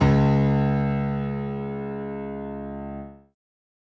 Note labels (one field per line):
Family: keyboard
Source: acoustic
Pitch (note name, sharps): C#2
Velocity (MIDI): 127